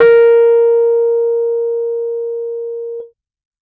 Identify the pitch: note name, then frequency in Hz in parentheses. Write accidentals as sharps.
A#4 (466.2 Hz)